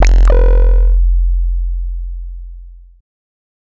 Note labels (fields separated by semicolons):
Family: bass; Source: synthesizer; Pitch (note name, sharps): F1; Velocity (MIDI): 127; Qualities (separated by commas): distorted